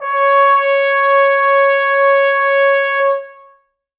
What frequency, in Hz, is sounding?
554.4 Hz